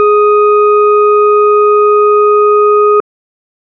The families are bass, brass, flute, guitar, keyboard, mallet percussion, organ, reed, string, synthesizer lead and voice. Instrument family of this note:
organ